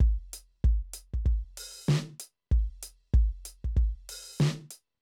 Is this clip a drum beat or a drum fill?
beat